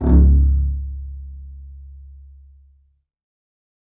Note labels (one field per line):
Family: string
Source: acoustic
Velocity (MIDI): 127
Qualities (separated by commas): reverb